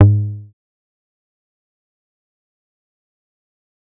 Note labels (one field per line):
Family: bass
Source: synthesizer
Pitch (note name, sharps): G#2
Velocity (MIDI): 100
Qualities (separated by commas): dark, fast decay, percussive